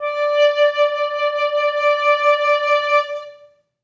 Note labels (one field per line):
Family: flute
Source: acoustic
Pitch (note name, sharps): D5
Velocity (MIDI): 25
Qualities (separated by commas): reverb